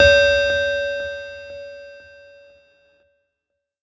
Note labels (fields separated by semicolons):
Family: keyboard; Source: electronic; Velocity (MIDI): 127; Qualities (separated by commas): bright, distorted